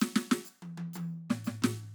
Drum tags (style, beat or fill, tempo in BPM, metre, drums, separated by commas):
Afro-Cuban bembé, fill, 122 BPM, 4/4, percussion, snare, high tom, floor tom